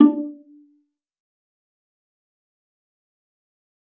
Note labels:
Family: string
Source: acoustic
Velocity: 25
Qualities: dark, fast decay, percussive, reverb

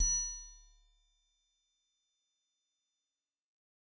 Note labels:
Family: mallet percussion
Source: acoustic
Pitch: D1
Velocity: 127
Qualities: fast decay, percussive

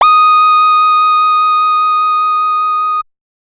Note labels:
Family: bass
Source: synthesizer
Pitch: D#6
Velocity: 100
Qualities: distorted

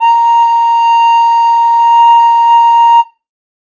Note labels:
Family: flute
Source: acoustic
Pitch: A#5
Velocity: 50

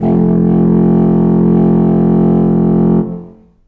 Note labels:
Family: reed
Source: acoustic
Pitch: F1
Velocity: 50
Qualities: long release, reverb

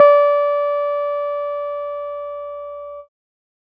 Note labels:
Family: keyboard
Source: electronic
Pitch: D5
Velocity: 75

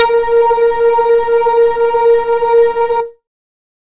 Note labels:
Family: bass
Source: synthesizer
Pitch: A#4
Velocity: 127

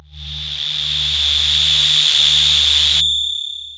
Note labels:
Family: voice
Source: synthesizer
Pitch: D2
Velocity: 127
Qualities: distorted, long release

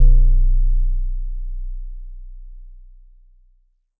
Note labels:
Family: mallet percussion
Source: acoustic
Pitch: B0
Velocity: 50

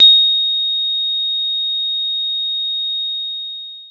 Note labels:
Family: mallet percussion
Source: acoustic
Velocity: 127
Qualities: bright, long release

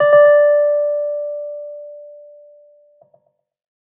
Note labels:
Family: keyboard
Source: electronic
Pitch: D5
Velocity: 75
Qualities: tempo-synced

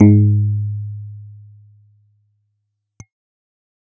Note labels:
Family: keyboard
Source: electronic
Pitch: G#2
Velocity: 75

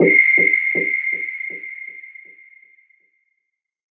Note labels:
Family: synthesizer lead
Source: synthesizer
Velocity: 25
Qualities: non-linear envelope, reverb

